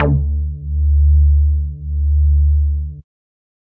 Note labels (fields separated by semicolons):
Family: bass; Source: synthesizer; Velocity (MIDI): 100